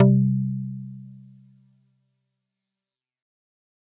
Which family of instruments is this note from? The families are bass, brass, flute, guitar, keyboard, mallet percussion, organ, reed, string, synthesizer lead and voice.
mallet percussion